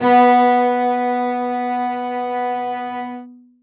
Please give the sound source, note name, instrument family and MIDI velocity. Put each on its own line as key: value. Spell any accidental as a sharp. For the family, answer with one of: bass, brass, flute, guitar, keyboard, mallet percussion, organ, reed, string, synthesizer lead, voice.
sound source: acoustic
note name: B3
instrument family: string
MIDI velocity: 127